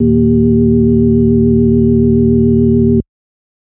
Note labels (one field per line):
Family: organ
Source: electronic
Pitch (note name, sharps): D#2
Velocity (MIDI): 50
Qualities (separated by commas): dark, multiphonic